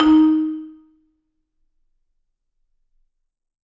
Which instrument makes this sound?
acoustic mallet percussion instrument